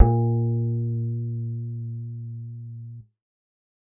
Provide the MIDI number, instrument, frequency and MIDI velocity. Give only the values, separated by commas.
46, synthesizer bass, 116.5 Hz, 75